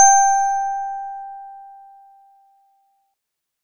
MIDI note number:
79